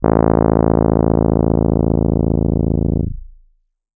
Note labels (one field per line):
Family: keyboard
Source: electronic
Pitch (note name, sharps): A0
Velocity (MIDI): 50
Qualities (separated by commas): distorted